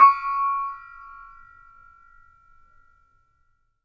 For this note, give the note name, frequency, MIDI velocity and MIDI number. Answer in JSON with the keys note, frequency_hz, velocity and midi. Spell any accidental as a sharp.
{"note": "C#6", "frequency_hz": 1109, "velocity": 75, "midi": 85}